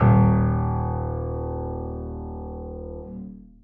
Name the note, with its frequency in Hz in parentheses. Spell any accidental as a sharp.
D#1 (38.89 Hz)